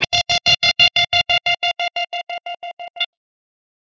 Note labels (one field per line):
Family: guitar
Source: electronic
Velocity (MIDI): 75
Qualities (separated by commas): bright, distorted, tempo-synced